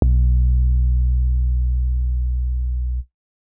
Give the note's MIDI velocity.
25